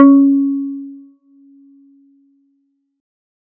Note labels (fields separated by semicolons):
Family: guitar; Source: synthesizer; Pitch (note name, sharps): C#4; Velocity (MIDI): 25; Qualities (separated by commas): dark